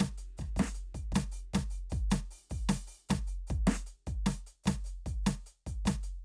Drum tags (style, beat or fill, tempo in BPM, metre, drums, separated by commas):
klezmer, beat, 152 BPM, 4/4, closed hi-hat, open hi-hat, hi-hat pedal, snare, kick